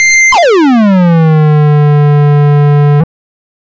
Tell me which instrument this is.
synthesizer bass